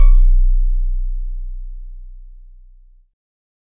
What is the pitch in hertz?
30.87 Hz